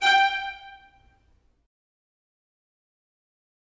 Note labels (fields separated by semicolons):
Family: string; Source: acoustic; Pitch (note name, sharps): G5; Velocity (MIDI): 100; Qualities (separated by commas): fast decay, reverb